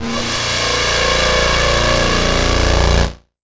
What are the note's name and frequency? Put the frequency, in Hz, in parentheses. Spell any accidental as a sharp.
A#0 (29.14 Hz)